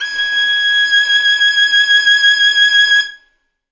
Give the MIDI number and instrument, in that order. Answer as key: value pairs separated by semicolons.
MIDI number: 92; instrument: acoustic string instrument